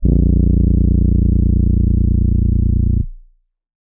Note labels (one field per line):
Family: keyboard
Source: electronic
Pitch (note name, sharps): A#0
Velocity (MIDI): 75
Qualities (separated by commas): dark